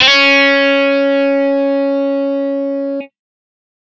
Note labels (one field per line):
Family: guitar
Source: electronic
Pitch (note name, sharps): C#4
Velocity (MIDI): 127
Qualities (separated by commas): bright, distorted